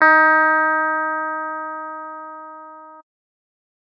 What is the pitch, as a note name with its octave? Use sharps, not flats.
D#4